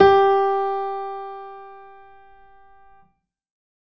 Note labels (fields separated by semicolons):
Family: keyboard; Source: acoustic; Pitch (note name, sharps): G4; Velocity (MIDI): 100; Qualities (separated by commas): reverb